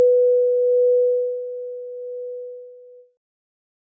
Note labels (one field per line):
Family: keyboard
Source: electronic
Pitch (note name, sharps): B4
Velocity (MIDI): 127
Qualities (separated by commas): multiphonic